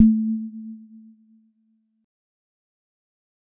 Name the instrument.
acoustic mallet percussion instrument